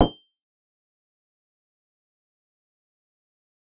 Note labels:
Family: keyboard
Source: synthesizer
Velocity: 25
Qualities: fast decay, percussive

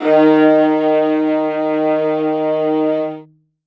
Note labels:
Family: string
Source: acoustic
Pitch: D#3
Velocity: 127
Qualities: reverb

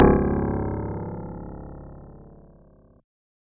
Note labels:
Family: synthesizer lead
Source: synthesizer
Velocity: 25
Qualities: bright, distorted

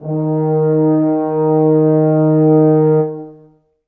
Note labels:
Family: brass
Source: acoustic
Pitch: D#3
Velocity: 75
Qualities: dark, long release, reverb

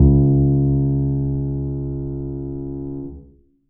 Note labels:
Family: keyboard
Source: acoustic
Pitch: C#2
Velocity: 25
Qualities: dark, reverb

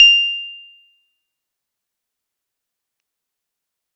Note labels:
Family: keyboard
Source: electronic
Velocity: 75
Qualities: bright, fast decay, percussive

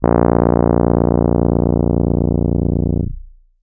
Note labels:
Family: keyboard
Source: electronic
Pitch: A#0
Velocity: 50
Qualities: distorted

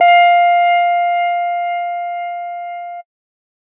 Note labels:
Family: bass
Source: synthesizer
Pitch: F5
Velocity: 127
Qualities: distorted

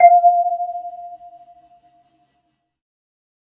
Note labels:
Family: keyboard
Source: synthesizer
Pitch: F5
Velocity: 25

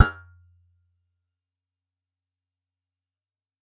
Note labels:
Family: guitar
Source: acoustic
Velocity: 75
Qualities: fast decay, percussive

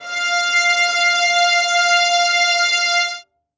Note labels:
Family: string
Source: acoustic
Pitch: F5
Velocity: 127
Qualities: reverb

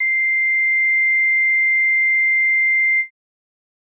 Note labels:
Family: bass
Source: synthesizer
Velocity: 50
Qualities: bright, distorted

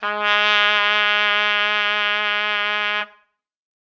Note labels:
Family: brass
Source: acoustic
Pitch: G#3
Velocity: 100

